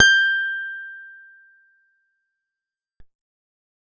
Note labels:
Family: guitar; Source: acoustic; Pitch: G6; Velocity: 75; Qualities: fast decay

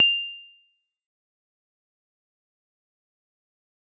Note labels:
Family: mallet percussion; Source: acoustic; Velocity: 127; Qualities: bright, fast decay, percussive

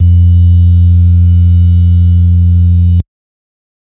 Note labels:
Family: organ; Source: electronic; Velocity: 75

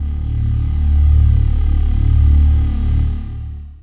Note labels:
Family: voice; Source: synthesizer; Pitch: D1; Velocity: 75; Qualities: distorted, long release

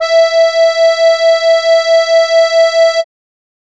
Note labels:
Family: keyboard; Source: acoustic; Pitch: E5; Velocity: 75; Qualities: bright

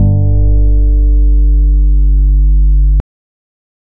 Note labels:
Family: organ; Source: electronic; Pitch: G1; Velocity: 127; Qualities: dark

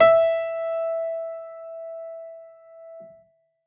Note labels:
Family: keyboard; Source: acoustic; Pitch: E5; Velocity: 127

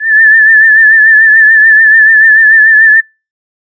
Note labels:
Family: flute; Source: synthesizer; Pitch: A6; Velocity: 127

